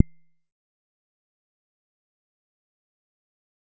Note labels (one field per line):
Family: bass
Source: synthesizer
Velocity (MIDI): 25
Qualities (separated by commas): fast decay, percussive